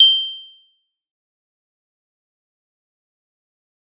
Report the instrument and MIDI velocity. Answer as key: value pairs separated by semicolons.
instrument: acoustic mallet percussion instrument; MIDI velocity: 50